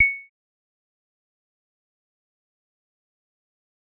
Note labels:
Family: bass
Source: synthesizer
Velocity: 50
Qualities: bright, distorted, fast decay, percussive

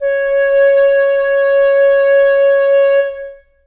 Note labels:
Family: reed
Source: acoustic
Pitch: C#5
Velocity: 100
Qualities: reverb

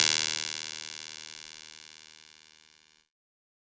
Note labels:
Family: keyboard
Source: electronic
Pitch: D#2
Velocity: 25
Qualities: bright, distorted

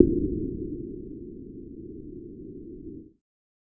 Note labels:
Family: bass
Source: synthesizer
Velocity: 75

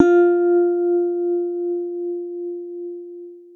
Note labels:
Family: guitar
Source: electronic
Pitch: F4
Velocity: 100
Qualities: long release, reverb

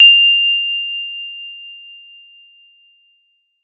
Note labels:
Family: mallet percussion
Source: acoustic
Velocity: 75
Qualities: bright

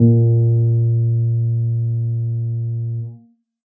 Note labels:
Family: keyboard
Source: acoustic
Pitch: A#2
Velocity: 25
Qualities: dark

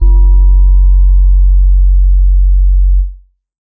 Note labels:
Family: keyboard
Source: electronic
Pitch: F#1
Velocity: 50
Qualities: dark

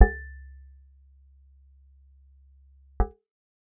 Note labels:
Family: guitar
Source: acoustic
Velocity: 25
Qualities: dark, percussive

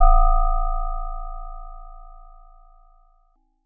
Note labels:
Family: mallet percussion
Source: synthesizer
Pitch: A0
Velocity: 50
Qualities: multiphonic

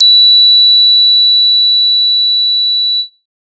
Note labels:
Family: bass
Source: synthesizer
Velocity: 50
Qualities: bright, distorted

